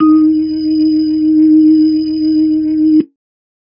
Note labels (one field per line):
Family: organ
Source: electronic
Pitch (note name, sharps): D#4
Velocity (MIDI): 127